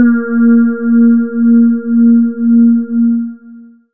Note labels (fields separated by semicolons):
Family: voice; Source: synthesizer; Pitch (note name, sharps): A#3; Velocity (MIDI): 25; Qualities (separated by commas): dark, long release